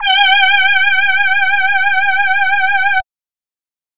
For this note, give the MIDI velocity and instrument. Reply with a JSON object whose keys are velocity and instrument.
{"velocity": 25, "instrument": "synthesizer voice"}